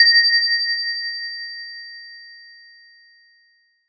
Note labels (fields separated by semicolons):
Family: mallet percussion; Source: acoustic; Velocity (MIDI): 127; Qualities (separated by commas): bright, multiphonic